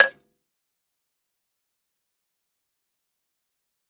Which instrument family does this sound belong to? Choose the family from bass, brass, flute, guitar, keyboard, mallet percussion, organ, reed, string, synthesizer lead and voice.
mallet percussion